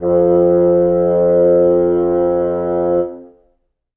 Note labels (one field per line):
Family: reed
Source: acoustic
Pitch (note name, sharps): F2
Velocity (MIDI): 50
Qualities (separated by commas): reverb